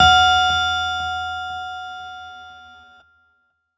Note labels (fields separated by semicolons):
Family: keyboard; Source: electronic; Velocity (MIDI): 75; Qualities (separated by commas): bright, distorted